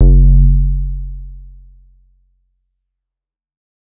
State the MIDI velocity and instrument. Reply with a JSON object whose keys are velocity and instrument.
{"velocity": 50, "instrument": "synthesizer bass"}